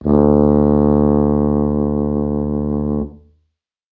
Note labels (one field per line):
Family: brass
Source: acoustic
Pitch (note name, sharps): D2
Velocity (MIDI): 50